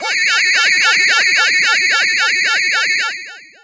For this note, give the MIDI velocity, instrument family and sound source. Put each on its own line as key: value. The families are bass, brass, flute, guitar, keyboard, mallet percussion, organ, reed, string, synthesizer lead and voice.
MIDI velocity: 50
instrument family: voice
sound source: synthesizer